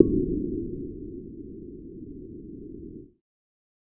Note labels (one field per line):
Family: bass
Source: synthesizer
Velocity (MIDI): 25